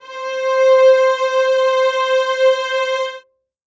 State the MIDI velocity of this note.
100